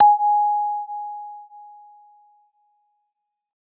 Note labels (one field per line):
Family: mallet percussion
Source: acoustic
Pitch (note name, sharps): G#5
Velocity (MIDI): 100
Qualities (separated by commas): non-linear envelope